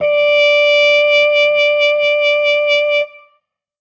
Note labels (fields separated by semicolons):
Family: brass; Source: acoustic; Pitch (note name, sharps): D5; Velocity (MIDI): 75